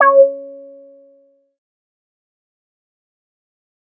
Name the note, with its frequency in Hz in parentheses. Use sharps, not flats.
C#5 (554.4 Hz)